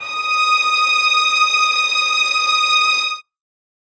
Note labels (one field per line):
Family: string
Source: acoustic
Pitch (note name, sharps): D#6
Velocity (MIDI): 75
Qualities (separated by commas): reverb